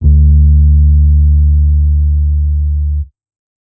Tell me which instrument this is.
electronic bass